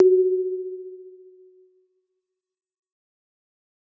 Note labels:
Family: mallet percussion; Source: acoustic; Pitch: F#4; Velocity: 127; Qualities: dark, fast decay

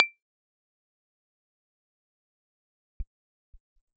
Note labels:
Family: keyboard; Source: electronic; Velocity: 75; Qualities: fast decay, percussive

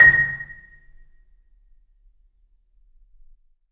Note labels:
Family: mallet percussion; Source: acoustic; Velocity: 75; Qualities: percussive, reverb

